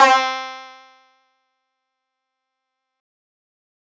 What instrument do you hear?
synthesizer guitar